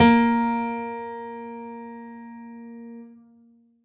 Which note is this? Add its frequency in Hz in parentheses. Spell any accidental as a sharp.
A#3 (233.1 Hz)